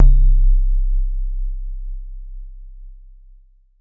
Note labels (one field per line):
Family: mallet percussion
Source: acoustic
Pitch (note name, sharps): C1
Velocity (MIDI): 75